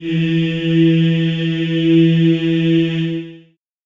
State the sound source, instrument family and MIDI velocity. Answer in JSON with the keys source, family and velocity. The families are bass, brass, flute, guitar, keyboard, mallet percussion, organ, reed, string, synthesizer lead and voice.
{"source": "acoustic", "family": "voice", "velocity": 75}